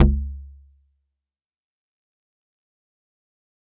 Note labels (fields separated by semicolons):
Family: mallet percussion; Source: acoustic; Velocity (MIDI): 100; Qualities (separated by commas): fast decay, multiphonic, percussive